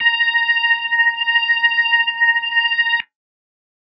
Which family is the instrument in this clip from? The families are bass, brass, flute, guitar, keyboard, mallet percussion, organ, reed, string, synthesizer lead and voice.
organ